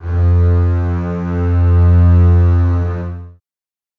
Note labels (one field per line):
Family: string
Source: acoustic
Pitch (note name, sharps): F2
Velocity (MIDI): 127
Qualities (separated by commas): reverb